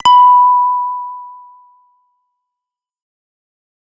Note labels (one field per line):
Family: bass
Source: synthesizer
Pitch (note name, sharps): B5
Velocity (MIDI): 50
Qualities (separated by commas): distorted, fast decay